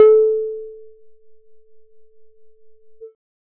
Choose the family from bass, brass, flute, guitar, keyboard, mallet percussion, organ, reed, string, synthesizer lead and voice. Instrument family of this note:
bass